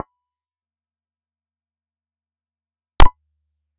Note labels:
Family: bass; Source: synthesizer; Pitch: B5; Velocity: 127; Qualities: percussive, reverb

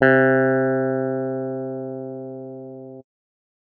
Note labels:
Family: keyboard; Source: electronic; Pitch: C3; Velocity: 75

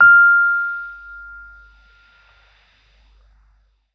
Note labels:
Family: keyboard; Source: electronic; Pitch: F6; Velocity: 25

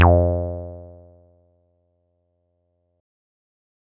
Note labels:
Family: bass; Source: synthesizer; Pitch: F2; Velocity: 127; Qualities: distorted

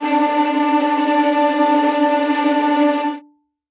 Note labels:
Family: string; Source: acoustic; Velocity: 100; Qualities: bright, non-linear envelope, reverb

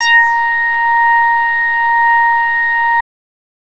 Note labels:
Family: bass; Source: synthesizer; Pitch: A#5; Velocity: 75; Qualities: distorted

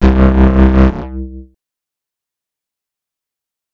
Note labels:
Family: bass; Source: synthesizer; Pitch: C2; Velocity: 127; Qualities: distorted, fast decay, multiphonic

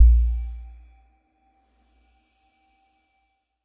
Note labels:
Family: mallet percussion; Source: electronic; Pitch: A#1; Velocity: 25; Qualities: bright, non-linear envelope, percussive

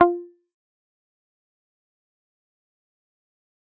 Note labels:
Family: guitar; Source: electronic; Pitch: F4; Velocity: 25; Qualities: fast decay, percussive

